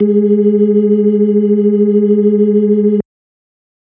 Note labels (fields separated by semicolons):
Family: organ; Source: electronic; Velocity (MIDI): 75; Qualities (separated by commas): dark